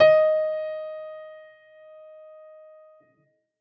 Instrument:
acoustic keyboard